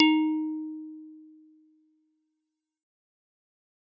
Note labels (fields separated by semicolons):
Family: guitar; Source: synthesizer; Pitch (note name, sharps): D#4; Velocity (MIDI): 127; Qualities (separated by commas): dark, fast decay